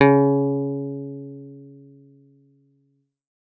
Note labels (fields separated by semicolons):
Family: guitar; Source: electronic; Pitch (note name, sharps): C#3; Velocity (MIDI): 50